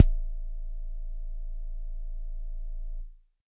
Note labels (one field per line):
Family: keyboard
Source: electronic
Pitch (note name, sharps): A0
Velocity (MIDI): 100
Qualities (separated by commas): dark